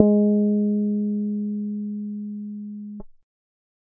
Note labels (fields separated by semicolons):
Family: bass; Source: synthesizer; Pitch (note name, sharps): G#3; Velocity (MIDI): 25; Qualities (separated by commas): dark, reverb